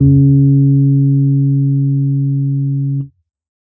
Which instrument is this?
electronic keyboard